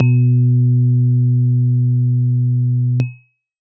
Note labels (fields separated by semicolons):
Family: keyboard; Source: electronic; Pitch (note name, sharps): B2; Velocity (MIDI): 50